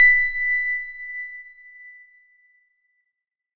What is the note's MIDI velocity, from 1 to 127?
50